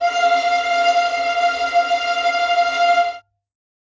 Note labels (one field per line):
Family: string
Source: acoustic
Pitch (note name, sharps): F5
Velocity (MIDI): 25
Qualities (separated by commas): bright, non-linear envelope, reverb